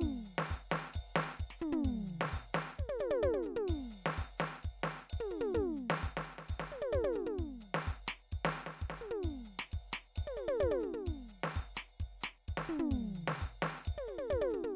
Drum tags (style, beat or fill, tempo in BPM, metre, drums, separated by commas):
Dominican merengue, beat, 130 BPM, 4/4, ride, ride bell, hi-hat pedal, snare, high tom, mid tom, floor tom, kick